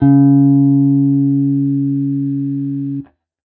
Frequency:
138.6 Hz